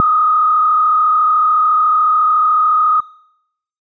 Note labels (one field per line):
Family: bass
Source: synthesizer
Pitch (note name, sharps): D#6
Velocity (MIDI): 75